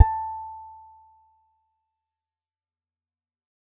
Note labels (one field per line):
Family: guitar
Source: acoustic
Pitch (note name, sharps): A5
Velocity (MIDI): 100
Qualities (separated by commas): fast decay, percussive